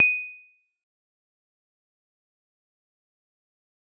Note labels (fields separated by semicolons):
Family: mallet percussion; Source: acoustic; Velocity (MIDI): 100; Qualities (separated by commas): bright, fast decay, percussive